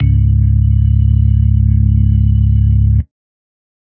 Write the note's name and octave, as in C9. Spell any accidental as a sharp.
C#1